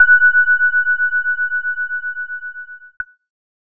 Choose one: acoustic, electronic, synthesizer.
electronic